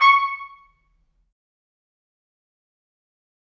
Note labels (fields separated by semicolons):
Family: brass; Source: acoustic; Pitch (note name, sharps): C#6; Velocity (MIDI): 25; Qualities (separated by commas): fast decay, percussive, reverb